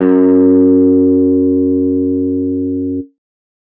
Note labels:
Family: guitar; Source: electronic; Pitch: F#2; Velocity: 25; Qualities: distorted

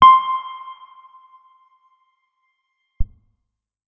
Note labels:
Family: guitar; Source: electronic; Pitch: C6; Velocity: 25; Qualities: percussive, reverb

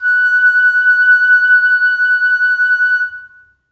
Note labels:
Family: flute; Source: acoustic; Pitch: F#6; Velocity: 50; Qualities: reverb

